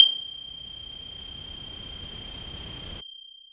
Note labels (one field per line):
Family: voice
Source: synthesizer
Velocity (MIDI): 75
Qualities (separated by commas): distorted